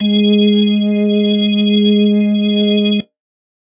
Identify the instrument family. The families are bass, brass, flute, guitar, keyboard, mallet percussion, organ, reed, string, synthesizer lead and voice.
organ